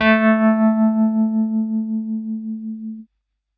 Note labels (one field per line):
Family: keyboard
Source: electronic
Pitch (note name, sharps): A3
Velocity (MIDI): 127